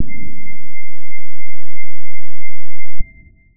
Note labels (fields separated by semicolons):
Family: guitar; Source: electronic; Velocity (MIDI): 25; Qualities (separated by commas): dark, distorted